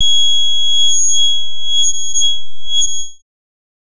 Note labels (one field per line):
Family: bass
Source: synthesizer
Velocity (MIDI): 50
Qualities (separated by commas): bright, distorted, non-linear envelope